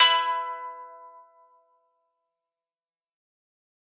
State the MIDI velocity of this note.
127